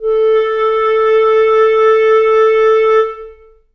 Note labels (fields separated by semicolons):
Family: reed; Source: acoustic; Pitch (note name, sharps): A4; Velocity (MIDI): 25; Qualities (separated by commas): long release, reverb